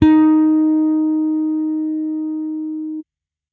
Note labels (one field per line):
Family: bass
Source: electronic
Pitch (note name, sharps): D#4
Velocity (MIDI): 75